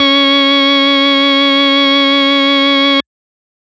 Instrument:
electronic organ